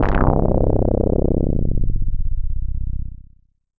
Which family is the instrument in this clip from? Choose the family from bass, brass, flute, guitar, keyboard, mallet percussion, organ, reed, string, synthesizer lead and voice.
bass